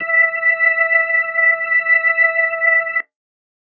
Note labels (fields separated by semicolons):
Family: organ; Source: electronic; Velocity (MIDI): 75